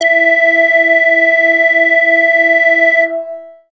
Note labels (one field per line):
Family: bass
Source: synthesizer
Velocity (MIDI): 100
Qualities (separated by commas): distorted, long release, multiphonic